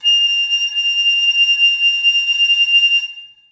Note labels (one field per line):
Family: flute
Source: acoustic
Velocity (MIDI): 50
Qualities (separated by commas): bright, reverb